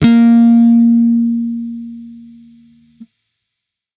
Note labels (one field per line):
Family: bass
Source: electronic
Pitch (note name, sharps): A#3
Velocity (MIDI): 50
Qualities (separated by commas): distorted